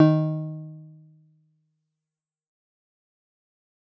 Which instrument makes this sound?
synthesizer guitar